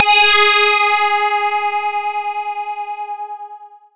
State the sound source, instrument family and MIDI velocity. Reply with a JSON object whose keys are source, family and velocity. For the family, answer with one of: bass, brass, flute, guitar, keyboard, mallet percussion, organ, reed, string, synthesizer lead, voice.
{"source": "electronic", "family": "mallet percussion", "velocity": 50}